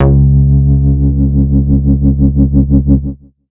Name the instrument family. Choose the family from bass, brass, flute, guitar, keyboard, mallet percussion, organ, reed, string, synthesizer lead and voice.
bass